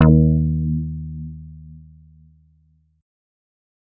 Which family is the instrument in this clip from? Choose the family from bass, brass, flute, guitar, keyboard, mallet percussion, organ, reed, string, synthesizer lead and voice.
bass